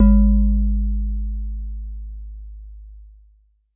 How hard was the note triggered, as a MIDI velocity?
127